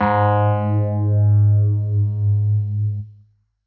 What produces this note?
electronic keyboard